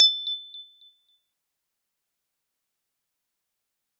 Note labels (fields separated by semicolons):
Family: mallet percussion; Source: acoustic; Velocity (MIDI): 50; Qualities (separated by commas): fast decay, percussive